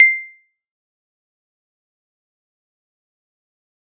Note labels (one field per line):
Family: keyboard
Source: electronic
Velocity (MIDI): 100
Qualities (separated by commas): fast decay, percussive